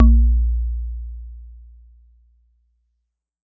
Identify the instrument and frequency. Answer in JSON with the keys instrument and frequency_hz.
{"instrument": "acoustic mallet percussion instrument", "frequency_hz": 58.27}